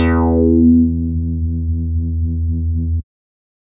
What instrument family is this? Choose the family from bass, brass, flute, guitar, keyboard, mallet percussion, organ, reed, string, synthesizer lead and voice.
bass